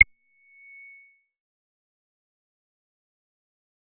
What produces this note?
synthesizer bass